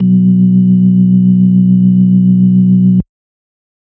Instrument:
electronic organ